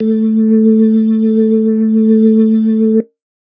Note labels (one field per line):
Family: organ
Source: electronic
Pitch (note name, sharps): A3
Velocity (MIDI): 25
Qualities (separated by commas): dark